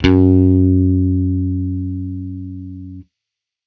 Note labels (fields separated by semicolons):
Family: bass; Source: electronic; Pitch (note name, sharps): F#2; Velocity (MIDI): 127